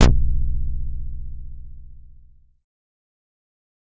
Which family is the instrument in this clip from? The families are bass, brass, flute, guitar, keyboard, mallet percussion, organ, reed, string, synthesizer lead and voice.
bass